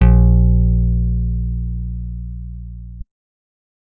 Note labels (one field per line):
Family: guitar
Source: acoustic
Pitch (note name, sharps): A#1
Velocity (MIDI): 50